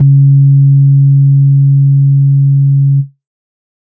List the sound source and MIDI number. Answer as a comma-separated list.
electronic, 49